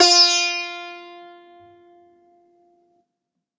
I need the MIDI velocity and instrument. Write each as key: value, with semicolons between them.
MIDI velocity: 100; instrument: acoustic guitar